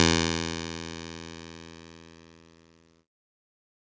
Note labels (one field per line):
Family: keyboard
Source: electronic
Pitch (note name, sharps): E2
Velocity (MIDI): 75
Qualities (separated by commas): bright, distorted